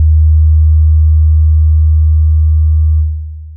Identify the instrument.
synthesizer lead